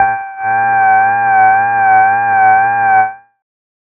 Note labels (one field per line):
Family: bass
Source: synthesizer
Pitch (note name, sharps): G5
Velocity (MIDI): 127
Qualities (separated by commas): distorted, tempo-synced